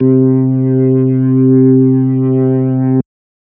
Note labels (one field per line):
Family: organ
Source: electronic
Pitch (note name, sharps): C3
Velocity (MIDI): 127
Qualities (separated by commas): distorted